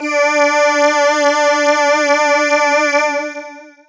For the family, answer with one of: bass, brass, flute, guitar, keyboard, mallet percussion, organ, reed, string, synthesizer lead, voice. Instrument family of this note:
voice